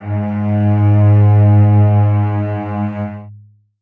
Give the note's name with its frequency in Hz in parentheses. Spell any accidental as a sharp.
G#2 (103.8 Hz)